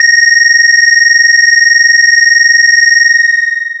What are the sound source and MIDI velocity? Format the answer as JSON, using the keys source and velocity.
{"source": "synthesizer", "velocity": 100}